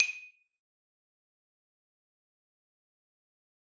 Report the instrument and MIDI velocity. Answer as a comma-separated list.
acoustic mallet percussion instrument, 50